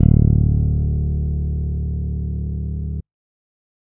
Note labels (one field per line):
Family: bass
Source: electronic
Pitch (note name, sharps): D1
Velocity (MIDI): 127